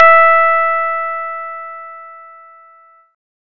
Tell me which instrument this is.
synthesizer bass